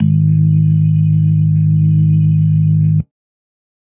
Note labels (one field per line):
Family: organ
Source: electronic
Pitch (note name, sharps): G#1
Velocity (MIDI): 50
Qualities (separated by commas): dark